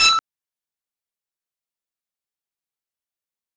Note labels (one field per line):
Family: bass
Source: synthesizer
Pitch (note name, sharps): E6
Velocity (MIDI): 100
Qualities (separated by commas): fast decay, percussive